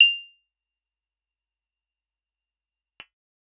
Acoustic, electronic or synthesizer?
acoustic